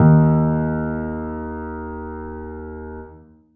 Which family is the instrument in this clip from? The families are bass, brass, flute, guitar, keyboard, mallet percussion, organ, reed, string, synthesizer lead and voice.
keyboard